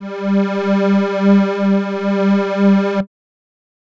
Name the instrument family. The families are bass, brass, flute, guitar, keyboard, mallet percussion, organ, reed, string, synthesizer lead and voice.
reed